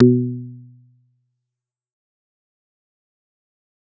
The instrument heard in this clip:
synthesizer bass